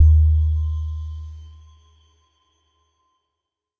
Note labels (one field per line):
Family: mallet percussion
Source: electronic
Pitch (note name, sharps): D#2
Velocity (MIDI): 100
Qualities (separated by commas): non-linear envelope